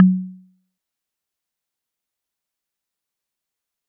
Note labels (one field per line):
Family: mallet percussion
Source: acoustic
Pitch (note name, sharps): F#3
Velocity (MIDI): 50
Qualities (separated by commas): fast decay, percussive